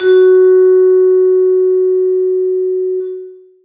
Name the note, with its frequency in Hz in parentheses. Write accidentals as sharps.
F#4 (370 Hz)